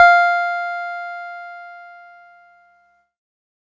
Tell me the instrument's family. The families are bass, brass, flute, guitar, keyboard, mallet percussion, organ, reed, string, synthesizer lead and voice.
keyboard